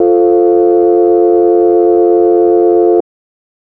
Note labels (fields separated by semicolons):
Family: organ; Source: electronic; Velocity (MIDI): 127